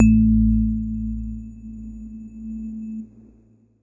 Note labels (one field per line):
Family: keyboard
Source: electronic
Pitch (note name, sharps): A1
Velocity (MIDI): 75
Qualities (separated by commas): dark